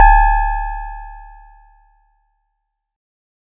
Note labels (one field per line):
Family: mallet percussion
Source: acoustic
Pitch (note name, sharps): D1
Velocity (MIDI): 75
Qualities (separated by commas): bright